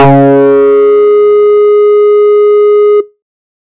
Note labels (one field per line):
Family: bass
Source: synthesizer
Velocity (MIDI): 75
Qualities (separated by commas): distorted